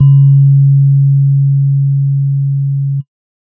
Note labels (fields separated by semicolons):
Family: keyboard; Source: electronic; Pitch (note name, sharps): C#3; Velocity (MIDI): 25; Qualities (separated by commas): dark